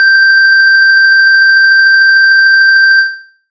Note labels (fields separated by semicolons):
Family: bass; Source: synthesizer; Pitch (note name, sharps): G6; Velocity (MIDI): 25